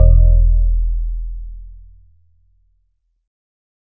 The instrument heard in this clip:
electronic keyboard